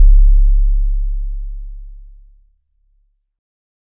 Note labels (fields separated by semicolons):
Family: keyboard; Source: electronic; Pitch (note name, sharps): C#1; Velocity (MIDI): 25